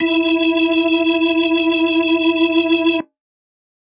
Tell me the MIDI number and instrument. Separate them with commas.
64, electronic organ